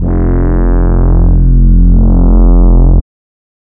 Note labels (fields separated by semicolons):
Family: reed; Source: synthesizer; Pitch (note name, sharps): F1; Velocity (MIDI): 50; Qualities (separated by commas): distorted, non-linear envelope